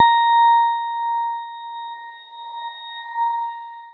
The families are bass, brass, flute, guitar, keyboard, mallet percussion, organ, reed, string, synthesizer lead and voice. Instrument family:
keyboard